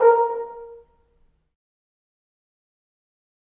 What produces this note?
acoustic brass instrument